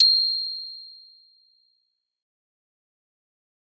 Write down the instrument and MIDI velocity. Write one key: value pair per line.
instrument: acoustic mallet percussion instrument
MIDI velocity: 50